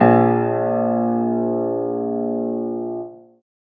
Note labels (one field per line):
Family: keyboard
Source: acoustic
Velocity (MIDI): 127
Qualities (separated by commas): reverb